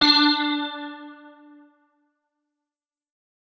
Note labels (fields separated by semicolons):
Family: guitar; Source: electronic; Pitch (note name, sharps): D4; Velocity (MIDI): 50; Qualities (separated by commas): fast decay